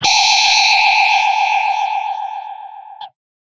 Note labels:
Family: guitar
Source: electronic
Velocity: 75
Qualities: bright, distorted

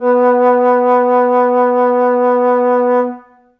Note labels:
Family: flute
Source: acoustic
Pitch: B3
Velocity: 75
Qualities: reverb

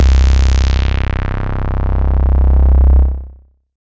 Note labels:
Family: bass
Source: synthesizer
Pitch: C1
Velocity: 100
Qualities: bright, distorted

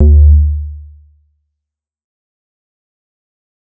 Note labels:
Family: bass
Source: synthesizer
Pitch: D2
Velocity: 100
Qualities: dark, fast decay

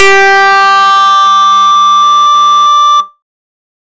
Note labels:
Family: bass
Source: synthesizer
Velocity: 100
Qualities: bright, distorted

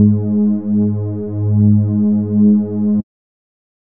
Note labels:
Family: bass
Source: synthesizer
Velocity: 127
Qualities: dark

